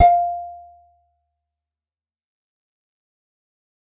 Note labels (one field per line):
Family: guitar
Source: acoustic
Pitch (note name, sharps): F5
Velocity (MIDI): 100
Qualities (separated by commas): fast decay, percussive